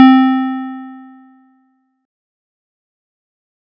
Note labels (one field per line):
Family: keyboard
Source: electronic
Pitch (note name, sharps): C4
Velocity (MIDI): 25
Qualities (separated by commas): fast decay